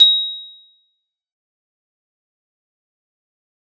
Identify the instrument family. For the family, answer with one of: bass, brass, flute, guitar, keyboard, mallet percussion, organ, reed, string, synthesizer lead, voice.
guitar